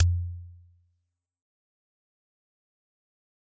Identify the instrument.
acoustic mallet percussion instrument